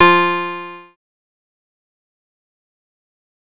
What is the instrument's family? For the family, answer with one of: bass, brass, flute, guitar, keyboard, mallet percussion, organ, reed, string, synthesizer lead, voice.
bass